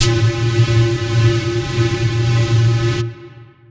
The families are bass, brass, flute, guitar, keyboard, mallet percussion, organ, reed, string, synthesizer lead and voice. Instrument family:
flute